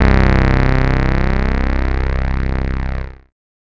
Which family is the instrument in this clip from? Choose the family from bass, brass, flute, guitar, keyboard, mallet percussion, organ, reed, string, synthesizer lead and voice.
bass